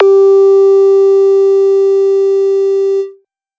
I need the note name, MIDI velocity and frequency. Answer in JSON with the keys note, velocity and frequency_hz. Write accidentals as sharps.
{"note": "G4", "velocity": 75, "frequency_hz": 392}